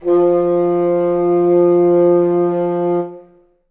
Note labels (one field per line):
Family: reed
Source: acoustic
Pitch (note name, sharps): F3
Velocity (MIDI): 50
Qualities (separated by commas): reverb